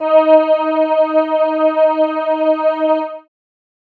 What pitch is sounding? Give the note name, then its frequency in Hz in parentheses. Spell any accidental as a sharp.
D#4 (311.1 Hz)